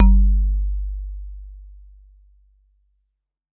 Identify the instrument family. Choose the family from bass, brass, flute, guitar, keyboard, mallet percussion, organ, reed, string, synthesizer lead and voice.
mallet percussion